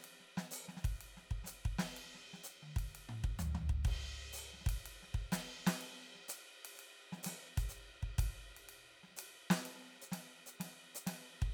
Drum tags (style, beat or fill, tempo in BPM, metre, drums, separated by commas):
jazz, beat, 125 BPM, 4/4, ride, closed hi-hat, hi-hat pedal, snare, high tom, mid tom, floor tom, kick